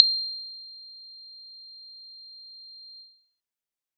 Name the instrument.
synthesizer guitar